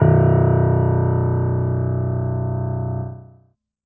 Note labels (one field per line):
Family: keyboard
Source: acoustic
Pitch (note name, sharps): B0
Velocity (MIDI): 50